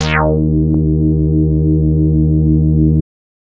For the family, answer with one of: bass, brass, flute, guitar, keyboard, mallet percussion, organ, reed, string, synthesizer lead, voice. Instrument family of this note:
bass